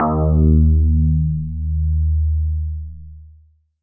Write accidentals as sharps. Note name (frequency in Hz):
D#2 (77.78 Hz)